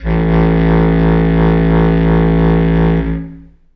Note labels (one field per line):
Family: reed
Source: acoustic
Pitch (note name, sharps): A1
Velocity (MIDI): 25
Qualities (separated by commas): long release, reverb